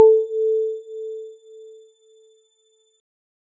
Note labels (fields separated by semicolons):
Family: keyboard; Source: electronic; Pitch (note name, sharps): A4; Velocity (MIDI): 127; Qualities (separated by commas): dark